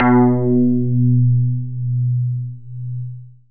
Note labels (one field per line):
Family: synthesizer lead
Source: synthesizer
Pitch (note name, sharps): B2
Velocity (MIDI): 50